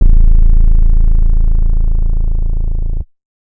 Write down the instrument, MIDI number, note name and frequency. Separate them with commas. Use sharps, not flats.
synthesizer bass, 21, A0, 27.5 Hz